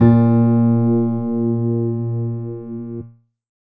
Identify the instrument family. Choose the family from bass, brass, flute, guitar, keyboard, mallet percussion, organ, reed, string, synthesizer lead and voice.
keyboard